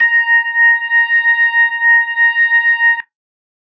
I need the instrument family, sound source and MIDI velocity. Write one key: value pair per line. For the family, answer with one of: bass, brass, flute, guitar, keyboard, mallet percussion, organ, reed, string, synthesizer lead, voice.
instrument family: organ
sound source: electronic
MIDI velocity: 127